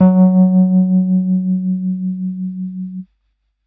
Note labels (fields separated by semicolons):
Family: keyboard; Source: electronic; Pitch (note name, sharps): F#3; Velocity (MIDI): 75